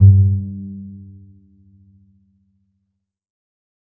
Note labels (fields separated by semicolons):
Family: string; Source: acoustic; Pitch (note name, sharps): G2; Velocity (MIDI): 75; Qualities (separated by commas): dark, reverb